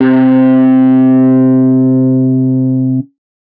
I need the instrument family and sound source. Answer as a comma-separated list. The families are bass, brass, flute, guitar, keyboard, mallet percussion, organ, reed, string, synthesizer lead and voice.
guitar, electronic